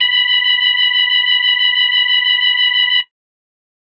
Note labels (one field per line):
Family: organ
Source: electronic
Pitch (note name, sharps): B5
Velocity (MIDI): 75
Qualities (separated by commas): distorted